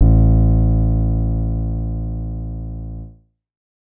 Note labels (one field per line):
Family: keyboard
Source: synthesizer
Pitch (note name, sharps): A1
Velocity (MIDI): 25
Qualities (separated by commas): dark